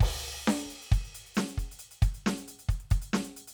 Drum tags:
rock
beat
135 BPM
4/4
crash, closed hi-hat, hi-hat pedal, snare, kick

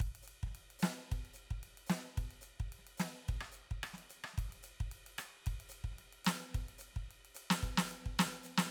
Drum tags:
Brazilian baião
beat
110 BPM
4/4
ride, hi-hat pedal, snare, cross-stick, kick

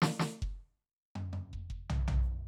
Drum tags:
country
fill
78 BPM
4/4
hi-hat pedal, snare, mid tom, floor tom, kick

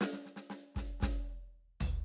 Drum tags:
samba
fill
116 BPM
4/4
open hi-hat, hi-hat pedal, snare, floor tom, kick

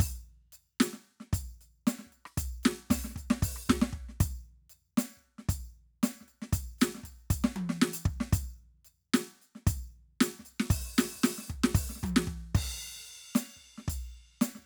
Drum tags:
funk
beat
115 BPM
4/4
crash, percussion, snare, cross-stick, high tom, kick

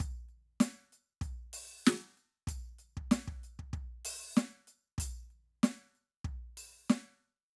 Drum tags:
funk
beat
95 BPM
4/4
percussion, snare, kick

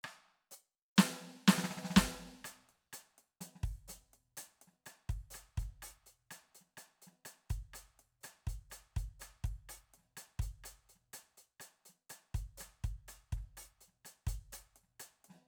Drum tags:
cha-cha
beat
124 BPM
4/4
closed hi-hat, open hi-hat, hi-hat pedal, snare, cross-stick, kick

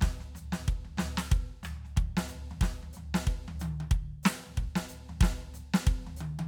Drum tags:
swing
beat
185 BPM
4/4
hi-hat pedal, snare, cross-stick, high tom, floor tom, kick

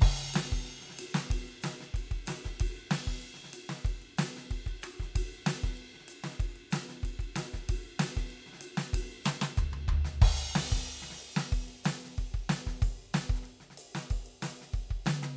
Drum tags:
Afrobeat
beat
94 BPM
4/4
crash, ride, hi-hat pedal, snare, cross-stick, high tom, floor tom, kick

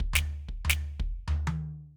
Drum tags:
Afro-Cuban bembé
fill
122 BPM
4/4
snare, high tom, floor tom, kick

